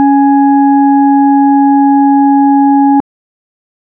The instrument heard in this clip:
electronic organ